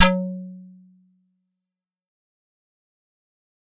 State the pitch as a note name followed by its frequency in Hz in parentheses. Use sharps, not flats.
F#3 (185 Hz)